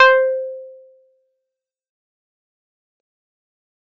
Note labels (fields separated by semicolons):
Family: keyboard; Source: electronic; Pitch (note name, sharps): C5; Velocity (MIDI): 100; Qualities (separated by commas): fast decay